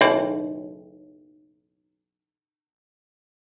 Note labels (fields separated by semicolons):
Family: guitar; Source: acoustic; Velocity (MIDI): 75; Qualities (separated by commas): fast decay